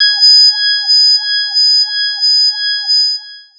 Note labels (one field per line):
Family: voice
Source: synthesizer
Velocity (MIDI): 127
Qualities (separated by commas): bright, long release, non-linear envelope, tempo-synced